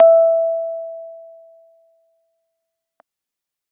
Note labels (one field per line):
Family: keyboard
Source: electronic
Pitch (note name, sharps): E5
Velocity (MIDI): 25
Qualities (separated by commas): fast decay